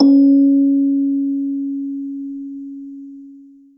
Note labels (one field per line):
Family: mallet percussion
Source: acoustic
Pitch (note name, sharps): C#4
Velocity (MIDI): 50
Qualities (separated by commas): dark, long release, reverb